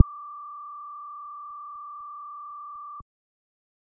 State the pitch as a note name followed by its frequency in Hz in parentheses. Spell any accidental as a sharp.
D6 (1175 Hz)